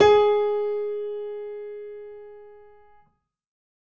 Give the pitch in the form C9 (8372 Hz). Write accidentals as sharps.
G#4 (415.3 Hz)